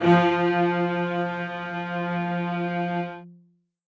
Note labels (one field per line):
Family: string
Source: acoustic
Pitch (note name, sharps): F3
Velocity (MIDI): 127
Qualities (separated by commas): reverb